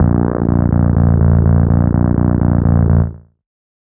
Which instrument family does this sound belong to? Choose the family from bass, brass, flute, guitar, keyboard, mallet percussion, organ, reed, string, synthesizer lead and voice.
bass